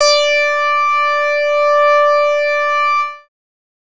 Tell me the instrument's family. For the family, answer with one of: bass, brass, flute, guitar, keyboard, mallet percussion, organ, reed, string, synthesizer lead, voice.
bass